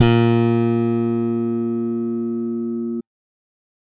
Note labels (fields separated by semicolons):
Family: bass; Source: electronic; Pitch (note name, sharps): A#2; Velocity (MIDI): 50; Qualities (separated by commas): bright